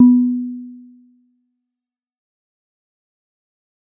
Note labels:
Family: mallet percussion; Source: acoustic; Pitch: B3; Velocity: 100; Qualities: dark, fast decay

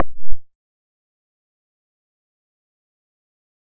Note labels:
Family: bass; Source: synthesizer; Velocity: 25; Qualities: fast decay, percussive

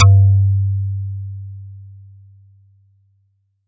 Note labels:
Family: mallet percussion; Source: acoustic; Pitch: G2; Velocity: 25

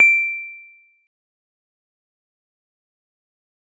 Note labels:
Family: guitar; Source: synthesizer; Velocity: 75; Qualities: dark, fast decay, percussive

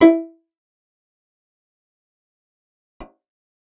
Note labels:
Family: guitar; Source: acoustic; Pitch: E4; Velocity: 75; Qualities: fast decay, percussive, reverb

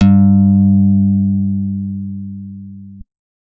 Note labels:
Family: guitar; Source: acoustic; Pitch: G2; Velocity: 127

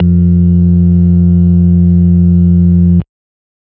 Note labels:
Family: organ; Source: electronic; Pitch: F2; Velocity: 100; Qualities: dark

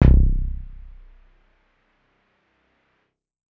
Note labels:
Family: keyboard; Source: electronic; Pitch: B0; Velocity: 75; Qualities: dark

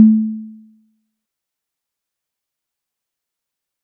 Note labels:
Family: mallet percussion; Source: acoustic; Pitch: A3; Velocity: 25; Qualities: fast decay, percussive

